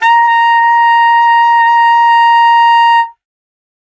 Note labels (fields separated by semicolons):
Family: reed; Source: acoustic; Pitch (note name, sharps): A#5; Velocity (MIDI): 25; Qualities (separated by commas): bright